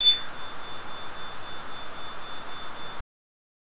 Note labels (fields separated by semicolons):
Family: bass; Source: synthesizer; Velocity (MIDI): 75; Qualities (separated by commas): bright, distorted